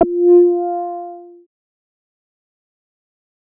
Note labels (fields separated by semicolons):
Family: bass; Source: synthesizer; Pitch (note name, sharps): F4; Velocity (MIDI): 25; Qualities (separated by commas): distorted, fast decay